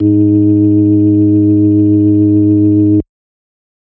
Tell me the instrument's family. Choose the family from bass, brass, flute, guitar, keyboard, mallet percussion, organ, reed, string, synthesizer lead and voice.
organ